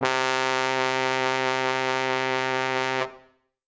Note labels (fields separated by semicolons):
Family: brass; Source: acoustic; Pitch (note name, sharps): C3; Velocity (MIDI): 127; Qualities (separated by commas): bright